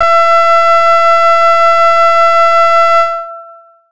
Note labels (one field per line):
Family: keyboard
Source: electronic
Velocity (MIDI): 100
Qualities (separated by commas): distorted, long release